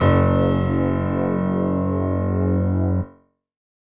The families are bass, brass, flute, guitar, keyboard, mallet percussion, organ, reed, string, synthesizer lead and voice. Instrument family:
keyboard